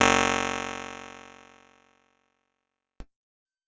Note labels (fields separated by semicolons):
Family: keyboard; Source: electronic; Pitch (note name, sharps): F#1; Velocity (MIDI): 127; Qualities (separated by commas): bright, fast decay